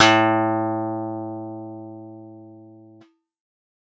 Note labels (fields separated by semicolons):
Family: guitar; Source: synthesizer; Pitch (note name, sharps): A2; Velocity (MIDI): 25